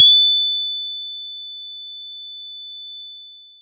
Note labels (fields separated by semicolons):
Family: mallet percussion; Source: acoustic; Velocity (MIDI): 100; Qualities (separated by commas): bright, long release